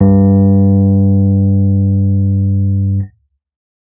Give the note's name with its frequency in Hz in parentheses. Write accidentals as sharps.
G2 (98 Hz)